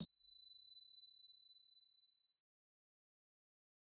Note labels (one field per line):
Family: bass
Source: synthesizer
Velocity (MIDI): 127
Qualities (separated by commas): bright, distorted, fast decay